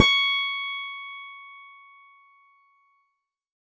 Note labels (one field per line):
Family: keyboard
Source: electronic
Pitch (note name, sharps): C#6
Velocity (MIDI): 75